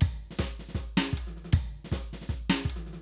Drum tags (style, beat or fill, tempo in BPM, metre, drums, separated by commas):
merengue, beat, 158 BPM, 4/4, percussion, snare, high tom, kick